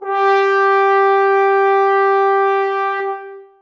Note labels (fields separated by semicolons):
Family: brass; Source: acoustic; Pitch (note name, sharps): G4; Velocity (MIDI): 100; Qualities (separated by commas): long release, reverb